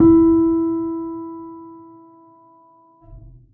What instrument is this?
acoustic keyboard